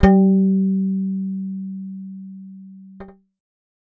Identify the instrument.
synthesizer bass